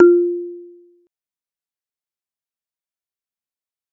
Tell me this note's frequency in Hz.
349.2 Hz